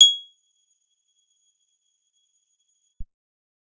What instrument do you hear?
acoustic guitar